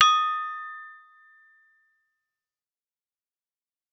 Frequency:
1245 Hz